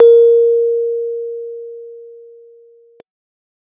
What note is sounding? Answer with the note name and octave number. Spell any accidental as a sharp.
A#4